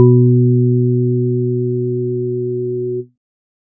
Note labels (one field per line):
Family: organ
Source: electronic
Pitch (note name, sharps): B2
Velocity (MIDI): 50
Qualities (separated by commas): dark